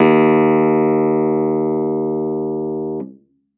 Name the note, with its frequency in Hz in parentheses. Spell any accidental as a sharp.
D#2 (77.78 Hz)